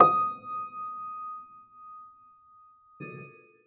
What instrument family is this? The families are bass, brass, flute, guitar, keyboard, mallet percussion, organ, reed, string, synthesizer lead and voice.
keyboard